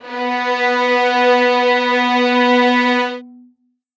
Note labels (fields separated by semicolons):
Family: string; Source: acoustic; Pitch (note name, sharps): B3; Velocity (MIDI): 100; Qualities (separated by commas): long release, reverb